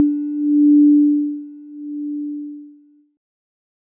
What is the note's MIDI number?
62